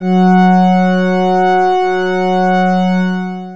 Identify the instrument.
electronic organ